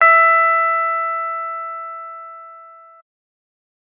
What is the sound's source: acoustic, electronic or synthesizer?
electronic